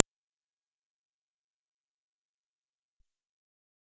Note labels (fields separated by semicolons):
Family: bass; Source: synthesizer; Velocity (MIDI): 75; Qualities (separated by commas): percussive